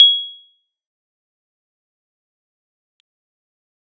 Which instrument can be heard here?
electronic keyboard